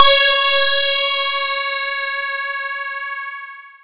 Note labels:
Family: mallet percussion; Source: electronic; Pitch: C#5; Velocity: 100; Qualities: bright, distorted, long release, non-linear envelope

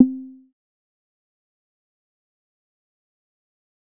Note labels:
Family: bass; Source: synthesizer; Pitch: C4; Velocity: 50; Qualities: dark, fast decay, percussive

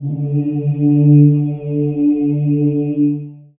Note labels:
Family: voice; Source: acoustic; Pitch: D3; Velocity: 50; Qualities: dark, long release, reverb

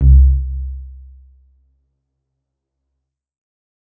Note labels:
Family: keyboard; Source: electronic; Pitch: C2; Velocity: 25; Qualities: dark

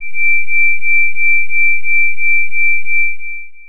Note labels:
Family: organ; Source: electronic; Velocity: 75; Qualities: distorted, long release

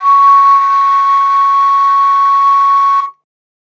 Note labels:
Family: flute; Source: acoustic; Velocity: 25

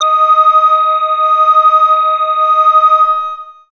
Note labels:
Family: bass; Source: synthesizer; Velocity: 75; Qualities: long release, multiphonic

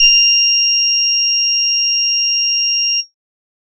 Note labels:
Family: bass; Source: synthesizer; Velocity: 50; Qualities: bright, distorted

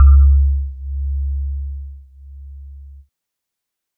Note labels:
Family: keyboard; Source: electronic; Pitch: C#2; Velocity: 75; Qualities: multiphonic

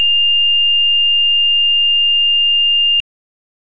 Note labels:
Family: organ; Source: electronic; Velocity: 127; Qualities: bright

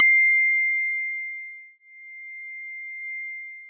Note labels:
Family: mallet percussion; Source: acoustic; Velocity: 127; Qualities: bright, distorted, long release

